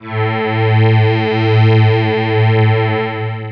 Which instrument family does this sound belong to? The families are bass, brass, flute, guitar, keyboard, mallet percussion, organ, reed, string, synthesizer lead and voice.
voice